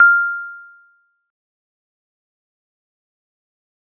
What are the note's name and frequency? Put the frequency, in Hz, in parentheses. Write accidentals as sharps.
F6 (1397 Hz)